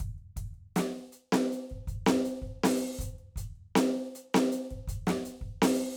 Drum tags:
funk
beat
80 BPM
4/4
closed hi-hat, open hi-hat, hi-hat pedal, snare, kick

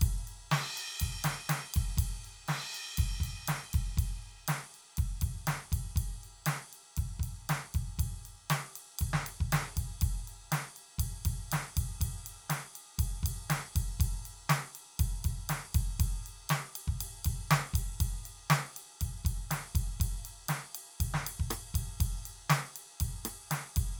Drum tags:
rock
beat
120 BPM
4/4
ride, snare, cross-stick, kick

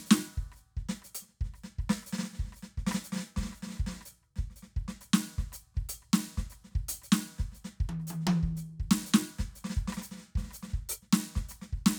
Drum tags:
songo
beat
120 BPM
4/4
crash, closed hi-hat, open hi-hat, hi-hat pedal, snare, cross-stick, high tom, kick

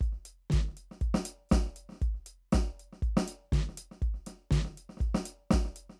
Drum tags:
disco
beat
120 BPM
4/4
closed hi-hat, hi-hat pedal, snare, kick

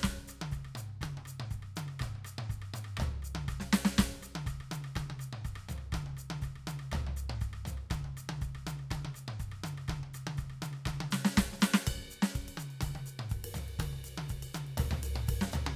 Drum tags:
Latin
beat
122 BPM
4/4
ride, ride bell, hi-hat pedal, snare, cross-stick, high tom, mid tom, floor tom, kick

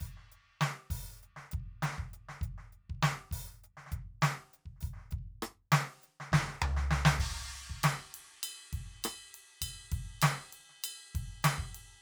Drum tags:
funk
beat
100 BPM
4/4
crash, ride, ride bell, closed hi-hat, open hi-hat, hi-hat pedal, snare, cross-stick, floor tom, kick

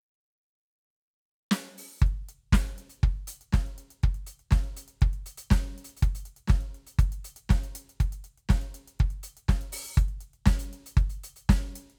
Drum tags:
disco
beat
120 BPM
4/4
closed hi-hat, open hi-hat, hi-hat pedal, snare, kick

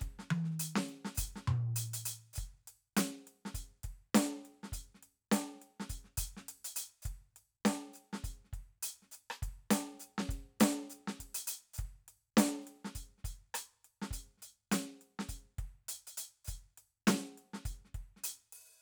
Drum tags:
New Orleans funk
beat
102 BPM
4/4
closed hi-hat, open hi-hat, hi-hat pedal, snare, cross-stick, high tom, mid tom, kick

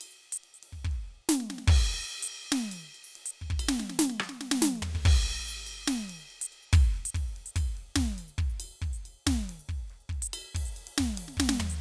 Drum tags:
pop
beat
142 BPM
4/4
crash, ride, ride bell, closed hi-hat, open hi-hat, hi-hat pedal, percussion, snare, cross-stick, mid tom, floor tom, kick

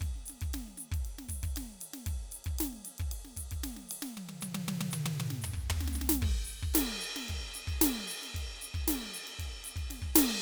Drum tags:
jazz-funk
beat
116 BPM
4/4
crash, ride, hi-hat pedal, snare, high tom, mid tom, floor tom, kick

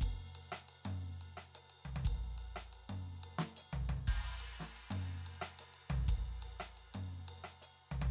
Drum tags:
Latin
beat
118 BPM
4/4
ride, ride bell, hi-hat pedal, snare, cross-stick, mid tom, floor tom, kick

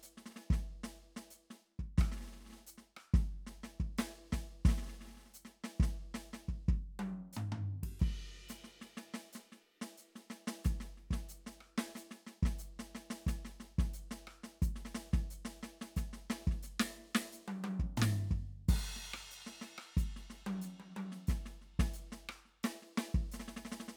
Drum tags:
folk rock
beat
90 BPM
4/4
crash, ride, hi-hat pedal, snare, cross-stick, high tom, floor tom, kick

